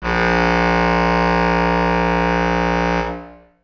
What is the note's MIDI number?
34